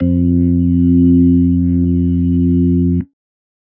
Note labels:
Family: organ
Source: electronic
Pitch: F2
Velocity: 50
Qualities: dark

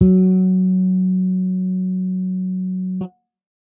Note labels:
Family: bass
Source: electronic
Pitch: F#3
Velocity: 50

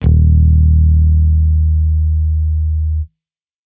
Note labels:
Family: bass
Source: electronic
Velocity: 75

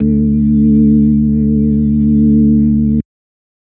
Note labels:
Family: organ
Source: electronic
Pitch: D2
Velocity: 100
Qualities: dark

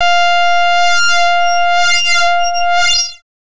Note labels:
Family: bass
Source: synthesizer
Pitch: F5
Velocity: 75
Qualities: bright, distorted, non-linear envelope

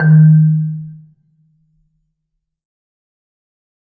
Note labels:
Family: mallet percussion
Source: acoustic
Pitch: D#3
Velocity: 50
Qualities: dark, fast decay, reverb

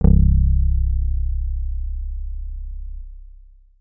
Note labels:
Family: guitar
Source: electronic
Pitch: C1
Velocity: 25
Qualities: long release

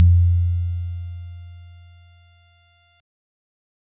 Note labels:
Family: keyboard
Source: electronic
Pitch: F2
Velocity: 75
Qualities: dark

